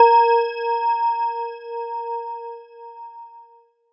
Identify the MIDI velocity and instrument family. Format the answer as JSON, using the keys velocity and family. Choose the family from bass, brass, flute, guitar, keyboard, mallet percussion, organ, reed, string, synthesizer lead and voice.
{"velocity": 25, "family": "mallet percussion"}